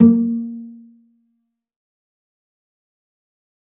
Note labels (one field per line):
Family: string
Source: acoustic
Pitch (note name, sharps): A#3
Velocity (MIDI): 100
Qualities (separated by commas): dark, fast decay, reverb